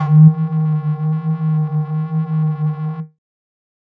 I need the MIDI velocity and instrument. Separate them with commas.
50, synthesizer flute